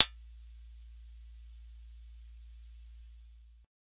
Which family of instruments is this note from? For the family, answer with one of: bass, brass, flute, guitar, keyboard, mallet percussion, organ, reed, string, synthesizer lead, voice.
bass